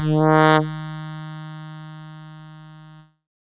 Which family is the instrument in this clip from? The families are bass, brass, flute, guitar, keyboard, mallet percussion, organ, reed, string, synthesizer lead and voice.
keyboard